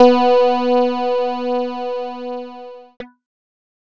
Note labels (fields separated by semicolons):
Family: keyboard; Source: electronic; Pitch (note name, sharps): B3; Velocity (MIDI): 100; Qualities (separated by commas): distorted